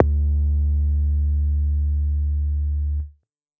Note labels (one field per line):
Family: bass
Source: synthesizer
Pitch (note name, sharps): D2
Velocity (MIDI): 127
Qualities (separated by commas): dark, distorted